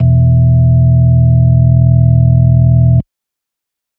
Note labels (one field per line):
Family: organ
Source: electronic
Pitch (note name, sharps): E1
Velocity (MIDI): 100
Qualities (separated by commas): dark